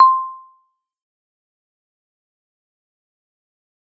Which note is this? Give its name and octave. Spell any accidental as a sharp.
C6